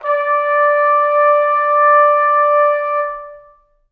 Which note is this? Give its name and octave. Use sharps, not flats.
D5